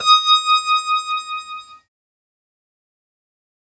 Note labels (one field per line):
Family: keyboard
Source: synthesizer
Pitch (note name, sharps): D#6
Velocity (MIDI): 100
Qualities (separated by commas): fast decay